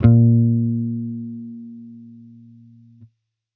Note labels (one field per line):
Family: bass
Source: electronic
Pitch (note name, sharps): A#2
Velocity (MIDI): 50